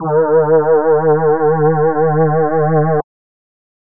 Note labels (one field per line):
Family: voice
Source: synthesizer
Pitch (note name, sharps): D#3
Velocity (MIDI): 75